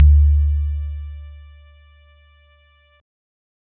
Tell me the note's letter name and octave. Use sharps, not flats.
D2